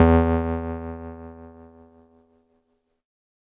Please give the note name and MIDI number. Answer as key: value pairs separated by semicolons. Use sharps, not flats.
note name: E2; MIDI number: 40